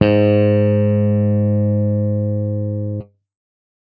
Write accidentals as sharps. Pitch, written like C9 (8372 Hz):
G#2 (103.8 Hz)